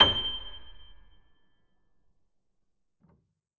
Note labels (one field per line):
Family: keyboard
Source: acoustic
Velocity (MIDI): 25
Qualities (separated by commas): reverb